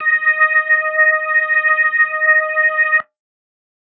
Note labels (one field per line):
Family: organ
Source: electronic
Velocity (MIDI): 50